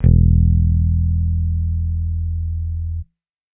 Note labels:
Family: bass; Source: electronic; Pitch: E1; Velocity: 25

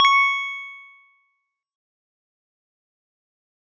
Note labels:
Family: mallet percussion; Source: acoustic; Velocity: 127; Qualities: fast decay, multiphonic

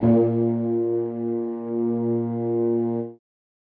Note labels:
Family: brass; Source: acoustic; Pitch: A#2; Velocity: 25; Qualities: reverb

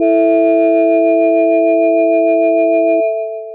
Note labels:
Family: mallet percussion; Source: electronic; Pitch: A2; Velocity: 75; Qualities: long release

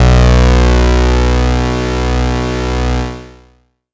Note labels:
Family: bass; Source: synthesizer; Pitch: B1; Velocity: 127; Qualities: bright, distorted, long release

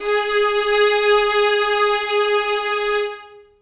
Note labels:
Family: string; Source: acoustic; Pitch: G#4; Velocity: 50; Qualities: reverb

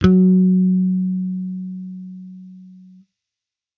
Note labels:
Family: bass; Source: electronic; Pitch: F#3; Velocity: 100

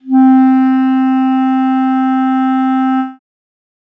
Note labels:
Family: reed; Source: acoustic; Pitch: C4; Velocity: 100; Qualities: dark

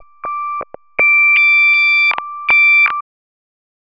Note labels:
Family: bass; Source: synthesizer; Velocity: 25; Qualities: tempo-synced

